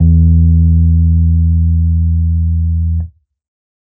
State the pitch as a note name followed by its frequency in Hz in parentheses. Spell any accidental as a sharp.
E2 (82.41 Hz)